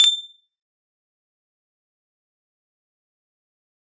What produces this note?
electronic guitar